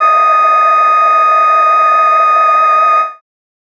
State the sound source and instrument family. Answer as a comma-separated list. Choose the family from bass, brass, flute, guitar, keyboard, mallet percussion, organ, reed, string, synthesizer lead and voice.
synthesizer, voice